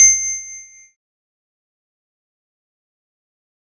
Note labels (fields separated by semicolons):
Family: keyboard; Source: electronic; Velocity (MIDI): 127; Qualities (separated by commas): fast decay, percussive, reverb